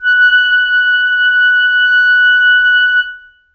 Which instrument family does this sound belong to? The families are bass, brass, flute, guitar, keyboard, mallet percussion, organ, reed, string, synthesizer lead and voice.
reed